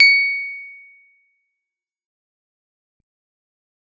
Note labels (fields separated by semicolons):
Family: guitar; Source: electronic; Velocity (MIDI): 75; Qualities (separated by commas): fast decay